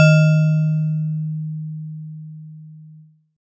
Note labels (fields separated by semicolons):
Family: mallet percussion; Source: acoustic; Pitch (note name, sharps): D#3; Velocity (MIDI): 127